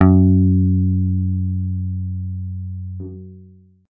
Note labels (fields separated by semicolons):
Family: guitar; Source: electronic; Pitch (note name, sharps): F#2; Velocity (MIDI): 75; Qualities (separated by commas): long release